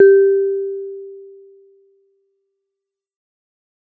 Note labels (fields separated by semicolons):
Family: mallet percussion; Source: acoustic; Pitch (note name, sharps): G4; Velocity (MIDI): 50; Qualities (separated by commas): dark